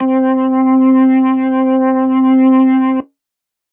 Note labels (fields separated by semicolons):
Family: organ; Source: electronic; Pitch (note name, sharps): C4; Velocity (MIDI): 25; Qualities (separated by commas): distorted